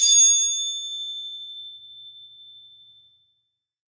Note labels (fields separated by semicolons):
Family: mallet percussion; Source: acoustic; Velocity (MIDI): 50; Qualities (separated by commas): bright, reverb